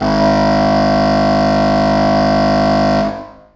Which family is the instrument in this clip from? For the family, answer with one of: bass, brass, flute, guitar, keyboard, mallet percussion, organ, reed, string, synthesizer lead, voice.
reed